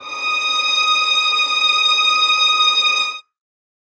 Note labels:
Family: string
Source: acoustic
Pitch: D#6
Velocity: 25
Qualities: reverb

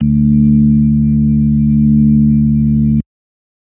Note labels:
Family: organ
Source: electronic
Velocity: 75

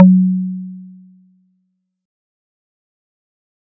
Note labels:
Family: mallet percussion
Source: acoustic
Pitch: F#3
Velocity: 25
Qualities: dark, fast decay

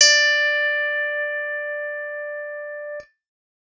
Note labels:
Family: guitar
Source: electronic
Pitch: D5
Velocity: 127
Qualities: bright, reverb

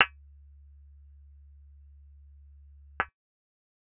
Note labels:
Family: bass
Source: synthesizer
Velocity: 75

